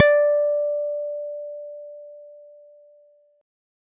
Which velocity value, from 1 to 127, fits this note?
50